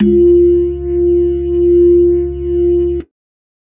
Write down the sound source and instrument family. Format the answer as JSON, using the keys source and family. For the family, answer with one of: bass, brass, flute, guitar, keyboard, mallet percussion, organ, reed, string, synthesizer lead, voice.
{"source": "electronic", "family": "organ"}